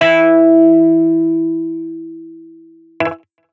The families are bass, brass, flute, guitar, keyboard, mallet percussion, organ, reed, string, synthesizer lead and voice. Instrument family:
guitar